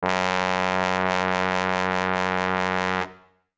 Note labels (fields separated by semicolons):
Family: brass; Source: acoustic; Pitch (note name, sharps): F#2; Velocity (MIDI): 127; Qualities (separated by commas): bright